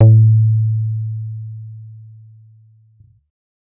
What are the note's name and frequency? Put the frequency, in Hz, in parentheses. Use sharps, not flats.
A2 (110 Hz)